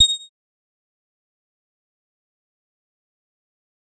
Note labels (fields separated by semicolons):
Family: bass; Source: synthesizer; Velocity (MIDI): 100; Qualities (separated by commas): bright, distorted, fast decay, percussive